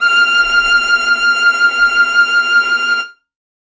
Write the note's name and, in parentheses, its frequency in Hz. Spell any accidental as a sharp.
F6 (1397 Hz)